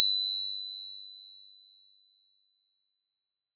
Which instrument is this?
acoustic mallet percussion instrument